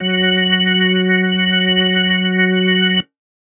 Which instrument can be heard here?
electronic organ